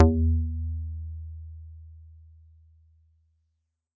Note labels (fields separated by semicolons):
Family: mallet percussion; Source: acoustic; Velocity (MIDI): 127